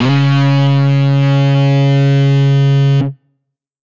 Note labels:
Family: guitar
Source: electronic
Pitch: C#3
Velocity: 127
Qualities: bright, distorted

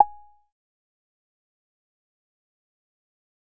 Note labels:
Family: bass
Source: synthesizer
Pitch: G#5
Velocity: 50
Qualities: fast decay, percussive

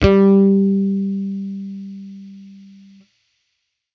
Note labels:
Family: bass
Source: electronic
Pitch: G3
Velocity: 50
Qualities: distorted

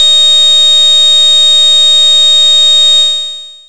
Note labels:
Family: bass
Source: synthesizer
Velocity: 100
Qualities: bright, distorted, long release

